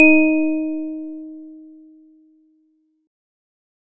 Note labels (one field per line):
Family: organ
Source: electronic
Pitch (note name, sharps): D#4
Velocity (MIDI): 75